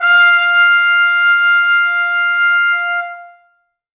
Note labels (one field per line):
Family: brass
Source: acoustic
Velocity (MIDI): 100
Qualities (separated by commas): bright, reverb